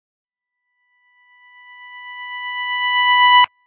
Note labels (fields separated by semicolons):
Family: guitar; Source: electronic; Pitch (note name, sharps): B5; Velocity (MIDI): 50; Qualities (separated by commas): long release